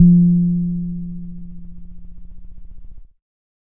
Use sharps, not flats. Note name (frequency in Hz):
F3 (174.6 Hz)